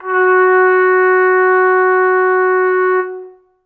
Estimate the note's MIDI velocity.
50